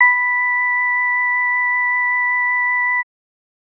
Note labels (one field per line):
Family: organ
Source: electronic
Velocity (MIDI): 25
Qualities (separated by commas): multiphonic